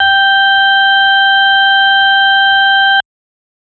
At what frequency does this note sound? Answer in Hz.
784 Hz